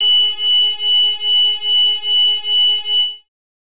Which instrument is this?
synthesizer bass